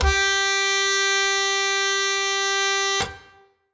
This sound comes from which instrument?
acoustic reed instrument